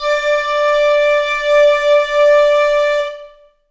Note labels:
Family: flute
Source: acoustic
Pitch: D5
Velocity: 50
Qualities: reverb

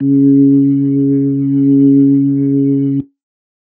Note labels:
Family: organ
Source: electronic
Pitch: C#3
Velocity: 75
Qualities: dark

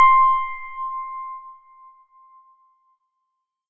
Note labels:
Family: organ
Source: electronic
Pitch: C6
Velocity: 50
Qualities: bright

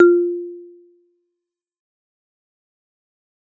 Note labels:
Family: mallet percussion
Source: acoustic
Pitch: F4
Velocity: 75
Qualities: fast decay, percussive

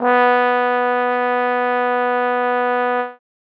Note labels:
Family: brass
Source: acoustic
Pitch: B3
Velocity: 127

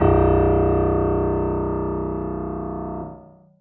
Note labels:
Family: keyboard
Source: acoustic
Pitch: B0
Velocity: 75

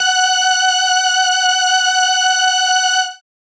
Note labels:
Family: keyboard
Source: synthesizer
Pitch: F#5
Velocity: 75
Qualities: bright

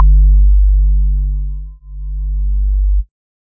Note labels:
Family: organ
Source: electronic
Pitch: G1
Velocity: 25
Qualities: dark

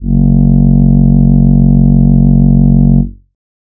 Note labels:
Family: voice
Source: synthesizer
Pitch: F#1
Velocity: 100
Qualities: distorted

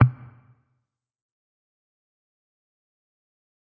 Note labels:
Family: guitar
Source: electronic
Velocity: 25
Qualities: fast decay, percussive

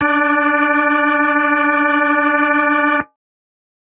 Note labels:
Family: organ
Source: electronic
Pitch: D4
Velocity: 127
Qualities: distorted

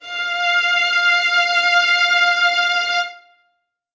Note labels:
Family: string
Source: acoustic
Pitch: F5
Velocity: 50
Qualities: bright, reverb

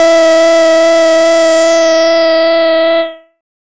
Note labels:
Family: bass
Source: synthesizer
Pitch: E4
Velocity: 100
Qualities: bright, distorted, non-linear envelope

